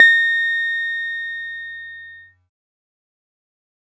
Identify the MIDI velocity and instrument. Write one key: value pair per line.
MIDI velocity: 100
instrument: electronic keyboard